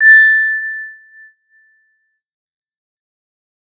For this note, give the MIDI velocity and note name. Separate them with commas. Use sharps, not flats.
100, A6